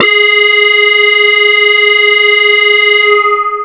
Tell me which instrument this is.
synthesizer bass